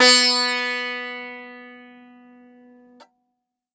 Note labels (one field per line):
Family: guitar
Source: acoustic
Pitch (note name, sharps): B3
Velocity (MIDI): 50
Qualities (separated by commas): bright, multiphonic, reverb